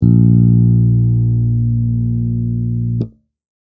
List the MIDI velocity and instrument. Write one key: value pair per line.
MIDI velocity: 50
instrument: electronic bass